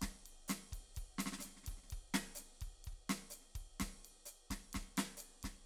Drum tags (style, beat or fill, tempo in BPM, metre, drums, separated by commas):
bossa nova, beat, 127 BPM, 4/4, ride, hi-hat pedal, snare, kick